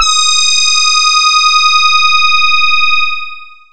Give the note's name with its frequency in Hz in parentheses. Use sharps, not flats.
D#6 (1245 Hz)